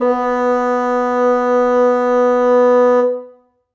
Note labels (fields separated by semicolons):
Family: reed; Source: acoustic; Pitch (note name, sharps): B3; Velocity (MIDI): 127; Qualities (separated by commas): reverb